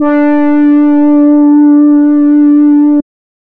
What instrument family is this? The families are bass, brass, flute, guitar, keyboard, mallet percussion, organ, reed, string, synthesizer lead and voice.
reed